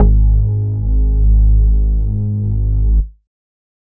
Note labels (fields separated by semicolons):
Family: bass; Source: synthesizer; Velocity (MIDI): 100